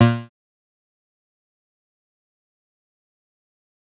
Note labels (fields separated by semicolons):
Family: bass; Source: synthesizer; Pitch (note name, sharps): A#2; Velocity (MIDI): 75; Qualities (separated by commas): bright, distorted, fast decay, percussive